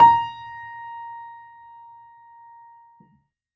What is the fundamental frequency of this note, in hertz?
932.3 Hz